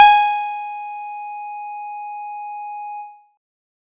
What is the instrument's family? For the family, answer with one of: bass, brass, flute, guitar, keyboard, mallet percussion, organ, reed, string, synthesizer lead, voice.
guitar